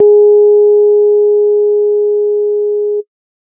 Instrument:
electronic organ